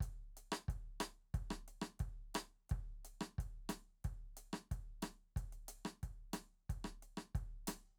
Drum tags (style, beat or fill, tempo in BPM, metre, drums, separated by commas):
reggaeton, beat, 90 BPM, 4/4, closed hi-hat, cross-stick, kick